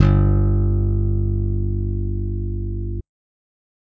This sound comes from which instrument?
electronic bass